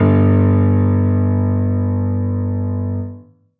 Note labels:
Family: keyboard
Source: acoustic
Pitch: G1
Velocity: 100

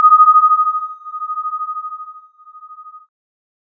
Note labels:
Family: keyboard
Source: electronic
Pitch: D#6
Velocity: 127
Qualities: multiphonic

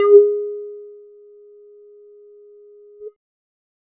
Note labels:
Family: bass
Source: synthesizer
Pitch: G#4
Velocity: 25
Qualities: dark, distorted

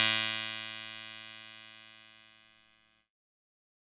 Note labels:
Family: keyboard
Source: electronic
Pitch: A2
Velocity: 50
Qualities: bright, distorted

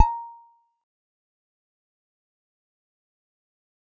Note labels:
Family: guitar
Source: electronic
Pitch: A#5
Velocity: 25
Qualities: fast decay, percussive, reverb

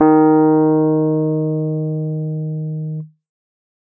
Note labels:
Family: keyboard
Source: electronic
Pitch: D#3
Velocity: 127

